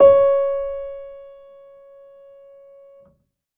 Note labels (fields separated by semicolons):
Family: keyboard; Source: acoustic; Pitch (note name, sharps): C#5; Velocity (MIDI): 25; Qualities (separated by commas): reverb